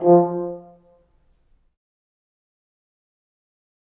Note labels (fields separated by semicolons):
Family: brass; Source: acoustic; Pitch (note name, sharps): F3; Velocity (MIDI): 25; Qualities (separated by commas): dark, fast decay, reverb